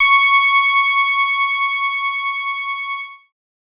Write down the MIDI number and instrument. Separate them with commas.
85, synthesizer bass